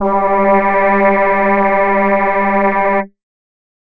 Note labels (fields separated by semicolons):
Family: voice; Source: synthesizer; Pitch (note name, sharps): G3; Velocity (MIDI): 50; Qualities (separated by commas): multiphonic